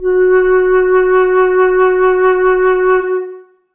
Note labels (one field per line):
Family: flute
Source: acoustic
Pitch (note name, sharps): F#4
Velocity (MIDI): 25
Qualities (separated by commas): dark, long release, reverb